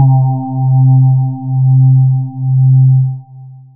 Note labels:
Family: voice; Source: synthesizer; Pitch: C3; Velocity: 50; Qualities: dark, long release

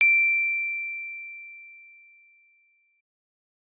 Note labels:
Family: keyboard; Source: electronic; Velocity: 100; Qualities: bright

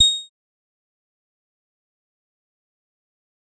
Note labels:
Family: bass; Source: synthesizer; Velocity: 127; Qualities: bright, distorted, fast decay, percussive

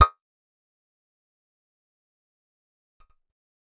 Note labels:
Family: bass; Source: synthesizer; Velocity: 127; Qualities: fast decay, percussive

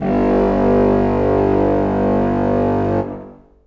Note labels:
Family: reed; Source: acoustic; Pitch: G1; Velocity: 75; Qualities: reverb

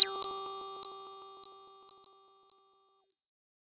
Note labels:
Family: bass; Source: synthesizer; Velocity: 75; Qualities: bright, distorted

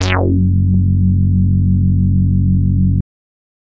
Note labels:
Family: bass; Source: synthesizer; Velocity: 50; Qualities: distorted

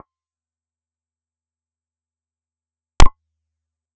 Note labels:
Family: bass; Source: synthesizer; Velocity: 75; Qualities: percussive, reverb

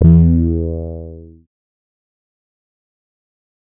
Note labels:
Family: bass; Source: synthesizer; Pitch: E2; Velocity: 50; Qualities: distorted, fast decay

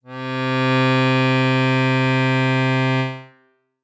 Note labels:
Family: reed; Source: acoustic; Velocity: 100

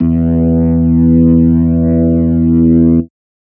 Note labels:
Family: organ; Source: electronic; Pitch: E2; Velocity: 100; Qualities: distorted

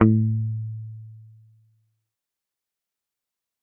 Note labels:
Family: guitar; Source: electronic; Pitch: A2; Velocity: 127; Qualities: fast decay

